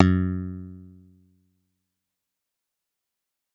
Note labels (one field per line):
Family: bass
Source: synthesizer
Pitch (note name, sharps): F#2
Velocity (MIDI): 100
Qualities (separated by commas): fast decay